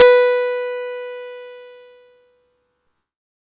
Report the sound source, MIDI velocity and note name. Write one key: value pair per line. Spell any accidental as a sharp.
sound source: electronic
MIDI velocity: 50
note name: B4